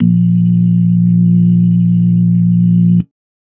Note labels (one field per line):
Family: organ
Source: electronic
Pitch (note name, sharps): A#1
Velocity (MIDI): 75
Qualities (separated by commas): dark